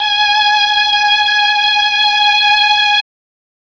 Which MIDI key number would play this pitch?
80